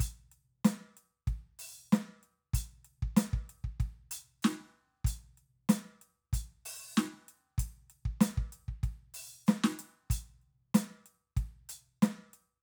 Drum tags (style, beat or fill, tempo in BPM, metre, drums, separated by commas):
funk, beat, 95 BPM, 4/4, closed hi-hat, open hi-hat, hi-hat pedal, snare, kick